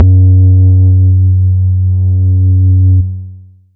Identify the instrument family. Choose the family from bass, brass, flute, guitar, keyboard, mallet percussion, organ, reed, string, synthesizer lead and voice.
bass